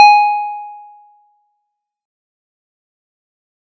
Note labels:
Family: mallet percussion; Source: acoustic; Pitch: G#5; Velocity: 127; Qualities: fast decay

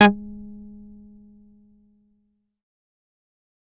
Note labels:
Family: bass; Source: synthesizer; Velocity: 127; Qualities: distorted, fast decay, percussive

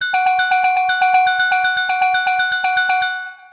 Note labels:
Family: mallet percussion; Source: synthesizer; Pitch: F#5; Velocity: 127; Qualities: long release, multiphonic, percussive, tempo-synced

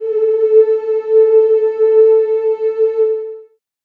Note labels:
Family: voice; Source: acoustic; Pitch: A4; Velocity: 75; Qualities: long release, reverb

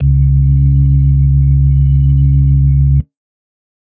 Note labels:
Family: organ; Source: electronic; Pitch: C#2; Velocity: 75; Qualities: dark

